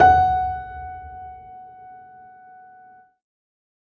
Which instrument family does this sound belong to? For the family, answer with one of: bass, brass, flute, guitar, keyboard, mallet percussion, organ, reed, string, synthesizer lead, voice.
keyboard